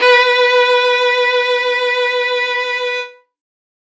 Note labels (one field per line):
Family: string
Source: acoustic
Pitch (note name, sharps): B4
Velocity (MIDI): 127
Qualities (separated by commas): bright